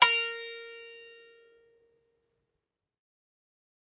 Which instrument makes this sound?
acoustic guitar